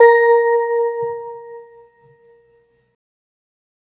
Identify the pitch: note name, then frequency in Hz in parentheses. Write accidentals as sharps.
A#4 (466.2 Hz)